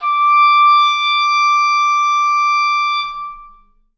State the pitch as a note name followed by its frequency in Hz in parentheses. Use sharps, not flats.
D6 (1175 Hz)